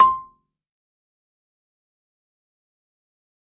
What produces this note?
acoustic mallet percussion instrument